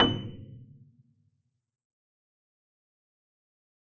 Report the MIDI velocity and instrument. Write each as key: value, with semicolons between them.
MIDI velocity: 50; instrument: acoustic keyboard